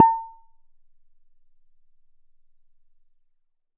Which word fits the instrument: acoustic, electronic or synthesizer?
synthesizer